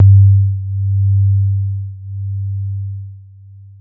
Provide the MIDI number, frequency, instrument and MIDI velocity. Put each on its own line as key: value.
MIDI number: 43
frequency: 98 Hz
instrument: electronic keyboard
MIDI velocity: 127